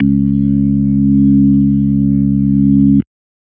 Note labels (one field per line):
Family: organ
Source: electronic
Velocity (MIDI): 25